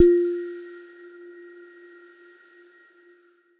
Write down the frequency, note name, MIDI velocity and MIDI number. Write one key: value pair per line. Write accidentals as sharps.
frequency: 349.2 Hz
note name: F4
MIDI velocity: 100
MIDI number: 65